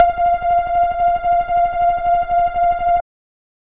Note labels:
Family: bass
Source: synthesizer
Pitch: F5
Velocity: 25

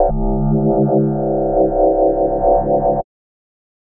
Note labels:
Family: mallet percussion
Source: synthesizer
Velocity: 100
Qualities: multiphonic, non-linear envelope

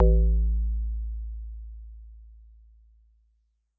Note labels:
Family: guitar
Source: synthesizer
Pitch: A1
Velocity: 75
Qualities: dark

